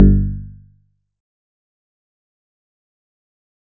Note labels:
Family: guitar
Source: acoustic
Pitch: G1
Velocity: 25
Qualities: dark, distorted, fast decay, percussive

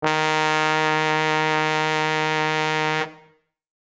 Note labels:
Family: brass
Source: acoustic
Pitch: D#3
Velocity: 127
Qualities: bright

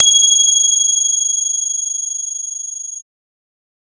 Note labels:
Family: bass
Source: synthesizer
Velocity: 75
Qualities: bright

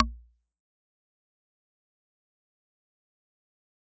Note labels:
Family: mallet percussion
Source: acoustic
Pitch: A#1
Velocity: 75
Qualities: fast decay, percussive

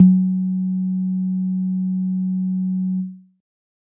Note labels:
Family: keyboard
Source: electronic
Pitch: F#3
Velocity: 100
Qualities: dark

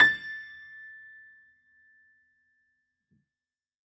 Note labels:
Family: keyboard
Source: acoustic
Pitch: A6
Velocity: 100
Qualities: percussive

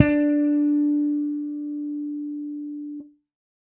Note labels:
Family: bass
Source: electronic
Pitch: D4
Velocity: 127

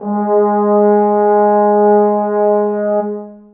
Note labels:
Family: brass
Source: acoustic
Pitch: G#3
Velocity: 75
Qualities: dark, long release, reverb

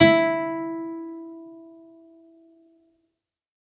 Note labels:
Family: string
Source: acoustic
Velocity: 50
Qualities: reverb

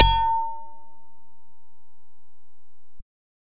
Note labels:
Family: bass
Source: synthesizer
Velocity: 100

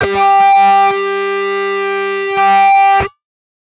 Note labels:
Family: guitar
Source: synthesizer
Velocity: 25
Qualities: bright, distorted

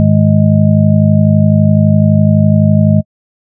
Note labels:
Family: organ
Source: electronic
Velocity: 127

